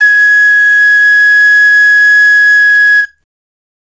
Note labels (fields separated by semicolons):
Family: flute; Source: acoustic; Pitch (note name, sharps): G#6; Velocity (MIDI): 50; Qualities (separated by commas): bright